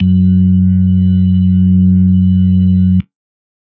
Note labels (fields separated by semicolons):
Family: organ; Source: electronic; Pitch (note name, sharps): F#2; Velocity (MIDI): 75; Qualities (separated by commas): dark